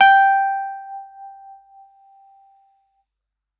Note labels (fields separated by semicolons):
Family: keyboard; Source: electronic; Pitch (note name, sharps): G5; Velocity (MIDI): 127